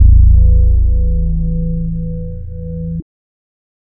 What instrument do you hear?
synthesizer bass